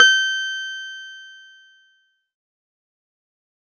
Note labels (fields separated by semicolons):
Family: keyboard; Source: electronic; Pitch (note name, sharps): G6; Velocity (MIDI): 75; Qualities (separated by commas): distorted, fast decay